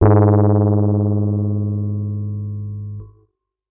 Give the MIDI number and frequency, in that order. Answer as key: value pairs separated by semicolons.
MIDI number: 44; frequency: 103.8 Hz